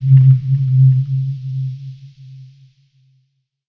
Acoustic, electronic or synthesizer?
synthesizer